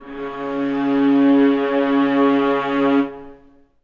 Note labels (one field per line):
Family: string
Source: acoustic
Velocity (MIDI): 50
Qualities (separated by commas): reverb